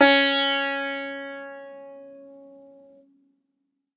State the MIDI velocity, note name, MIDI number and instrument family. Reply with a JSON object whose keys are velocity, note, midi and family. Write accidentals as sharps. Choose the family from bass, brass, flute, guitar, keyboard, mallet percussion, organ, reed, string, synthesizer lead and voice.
{"velocity": 75, "note": "C#4", "midi": 61, "family": "guitar"}